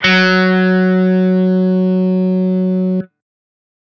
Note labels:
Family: guitar; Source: electronic; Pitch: F#3; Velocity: 50; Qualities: bright, distorted

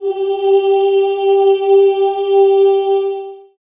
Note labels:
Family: voice; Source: acoustic; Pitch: G4; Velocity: 75; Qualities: long release, reverb

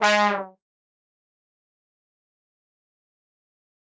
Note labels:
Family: brass; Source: acoustic; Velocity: 50; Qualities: bright, fast decay, percussive, reverb

